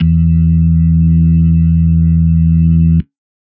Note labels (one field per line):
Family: organ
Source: electronic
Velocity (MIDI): 25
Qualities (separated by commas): dark